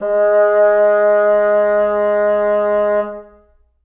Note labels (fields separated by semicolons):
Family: reed; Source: acoustic; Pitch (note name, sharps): G#3; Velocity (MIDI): 100; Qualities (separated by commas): reverb